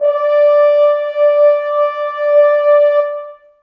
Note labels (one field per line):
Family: brass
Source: acoustic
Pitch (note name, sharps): D5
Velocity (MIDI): 100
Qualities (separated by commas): reverb